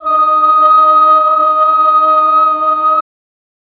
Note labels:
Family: voice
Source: electronic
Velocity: 127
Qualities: bright

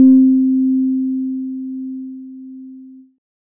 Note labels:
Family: keyboard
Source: electronic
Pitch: C4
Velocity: 25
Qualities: dark

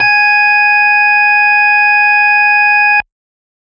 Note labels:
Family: organ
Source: electronic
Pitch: G#5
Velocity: 75

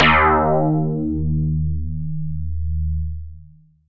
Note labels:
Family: synthesizer lead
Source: synthesizer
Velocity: 100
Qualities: long release

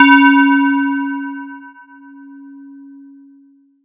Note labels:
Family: mallet percussion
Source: electronic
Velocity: 100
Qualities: long release, multiphonic

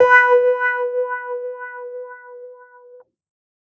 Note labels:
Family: keyboard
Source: electronic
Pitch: B4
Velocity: 127

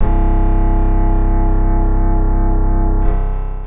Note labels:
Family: guitar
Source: acoustic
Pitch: C1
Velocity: 127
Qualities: reverb

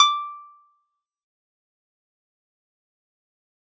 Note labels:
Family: guitar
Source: acoustic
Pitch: D6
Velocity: 127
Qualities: fast decay, percussive

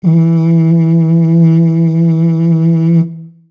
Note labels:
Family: brass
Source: acoustic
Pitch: E3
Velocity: 100

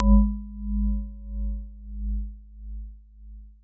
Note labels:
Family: mallet percussion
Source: acoustic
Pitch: G#1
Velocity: 127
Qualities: long release, non-linear envelope

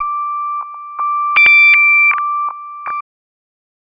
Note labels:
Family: bass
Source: synthesizer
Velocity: 127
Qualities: tempo-synced

